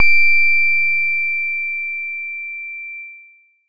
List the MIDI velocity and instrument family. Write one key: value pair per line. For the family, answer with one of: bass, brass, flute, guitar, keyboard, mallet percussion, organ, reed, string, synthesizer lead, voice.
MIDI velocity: 50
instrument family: bass